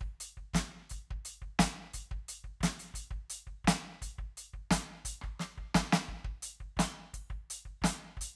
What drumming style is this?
rock